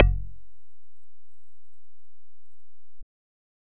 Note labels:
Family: bass; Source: synthesizer; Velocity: 50

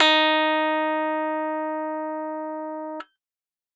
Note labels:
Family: keyboard; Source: electronic; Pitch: D#4; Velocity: 127

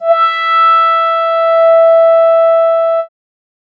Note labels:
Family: keyboard; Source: synthesizer; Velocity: 25; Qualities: bright

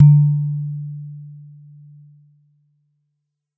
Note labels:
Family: mallet percussion; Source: acoustic; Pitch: D3; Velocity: 75; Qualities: dark

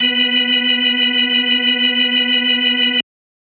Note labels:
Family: organ; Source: electronic; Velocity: 100

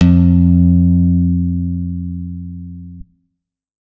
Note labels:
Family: guitar; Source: electronic; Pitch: F2; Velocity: 127; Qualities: reverb

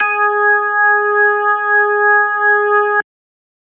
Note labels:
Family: organ; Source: electronic; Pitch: G#4; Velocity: 75

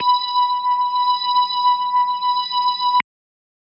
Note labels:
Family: organ; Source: electronic; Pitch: B5; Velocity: 75

